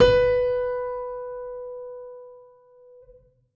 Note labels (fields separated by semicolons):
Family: keyboard; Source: acoustic; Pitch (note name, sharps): B4; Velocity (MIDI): 127; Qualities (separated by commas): reverb